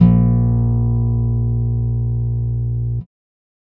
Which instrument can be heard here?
electronic guitar